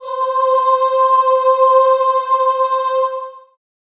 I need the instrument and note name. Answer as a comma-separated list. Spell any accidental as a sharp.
acoustic voice, C5